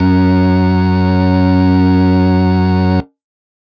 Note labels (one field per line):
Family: organ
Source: electronic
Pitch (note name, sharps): F#2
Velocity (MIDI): 25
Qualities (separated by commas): distorted